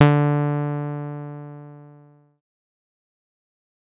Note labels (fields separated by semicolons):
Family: bass; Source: synthesizer; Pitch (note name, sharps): D3; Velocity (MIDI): 25; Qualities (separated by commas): distorted, fast decay